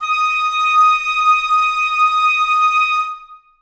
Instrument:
acoustic reed instrument